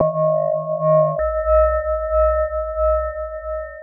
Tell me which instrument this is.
synthesizer mallet percussion instrument